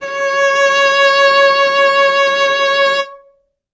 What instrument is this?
acoustic string instrument